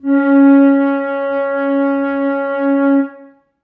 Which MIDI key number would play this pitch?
61